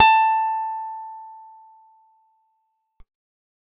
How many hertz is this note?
880 Hz